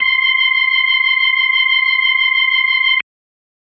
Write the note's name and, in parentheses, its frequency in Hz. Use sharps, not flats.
C6 (1047 Hz)